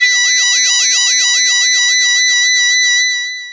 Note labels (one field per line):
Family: voice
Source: synthesizer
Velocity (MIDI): 127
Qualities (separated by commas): bright, distorted, long release